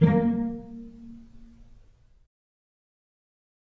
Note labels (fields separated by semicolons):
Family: string; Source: acoustic; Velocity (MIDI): 50; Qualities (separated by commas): dark, fast decay, reverb